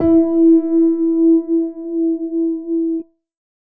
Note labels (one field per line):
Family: keyboard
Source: electronic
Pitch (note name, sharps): E4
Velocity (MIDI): 25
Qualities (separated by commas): reverb